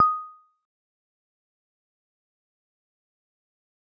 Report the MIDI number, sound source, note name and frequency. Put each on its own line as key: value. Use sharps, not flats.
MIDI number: 87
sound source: acoustic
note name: D#6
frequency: 1245 Hz